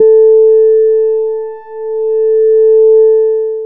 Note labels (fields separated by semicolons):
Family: bass; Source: synthesizer; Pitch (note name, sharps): A4; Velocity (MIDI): 50; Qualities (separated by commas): long release